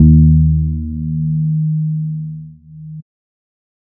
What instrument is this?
synthesizer bass